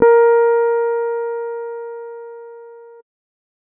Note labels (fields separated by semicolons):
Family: keyboard; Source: electronic; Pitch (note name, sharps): A#4; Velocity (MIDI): 25; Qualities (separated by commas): dark